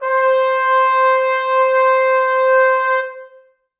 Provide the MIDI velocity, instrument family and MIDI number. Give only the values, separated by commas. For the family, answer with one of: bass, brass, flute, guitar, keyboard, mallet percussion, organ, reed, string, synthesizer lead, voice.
100, brass, 72